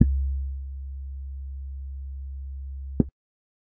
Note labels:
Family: bass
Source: synthesizer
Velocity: 25

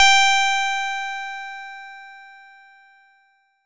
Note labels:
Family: bass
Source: synthesizer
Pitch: G5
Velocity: 100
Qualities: bright, distorted

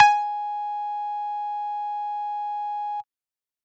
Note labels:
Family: bass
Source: synthesizer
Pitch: G#5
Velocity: 127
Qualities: distorted

